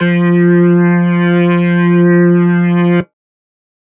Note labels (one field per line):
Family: organ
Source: electronic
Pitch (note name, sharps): F3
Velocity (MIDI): 50